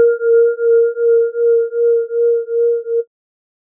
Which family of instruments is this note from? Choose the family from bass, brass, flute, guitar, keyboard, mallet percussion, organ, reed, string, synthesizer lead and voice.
organ